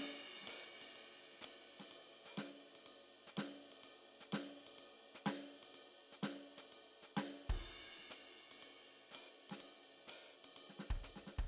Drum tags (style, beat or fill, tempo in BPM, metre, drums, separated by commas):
jazz, beat, 125 BPM, 4/4, ride, hi-hat pedal, snare, kick